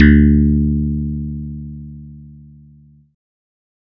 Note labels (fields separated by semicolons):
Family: bass; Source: synthesizer; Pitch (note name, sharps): D2; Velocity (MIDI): 50